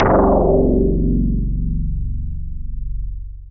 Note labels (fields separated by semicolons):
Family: synthesizer lead; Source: synthesizer; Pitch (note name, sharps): F#0; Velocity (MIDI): 75; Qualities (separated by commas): long release